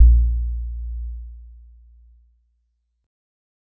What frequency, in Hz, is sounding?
58.27 Hz